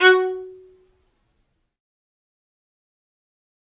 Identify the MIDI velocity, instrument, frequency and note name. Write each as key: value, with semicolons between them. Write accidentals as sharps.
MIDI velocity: 100; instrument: acoustic string instrument; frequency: 370 Hz; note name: F#4